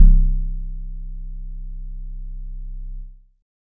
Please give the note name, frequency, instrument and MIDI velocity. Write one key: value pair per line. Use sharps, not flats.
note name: C1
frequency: 32.7 Hz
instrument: synthesizer guitar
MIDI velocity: 50